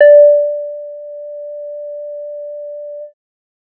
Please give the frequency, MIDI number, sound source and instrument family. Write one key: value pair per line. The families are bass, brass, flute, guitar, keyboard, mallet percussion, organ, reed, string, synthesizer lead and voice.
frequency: 587.3 Hz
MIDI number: 74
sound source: synthesizer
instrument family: bass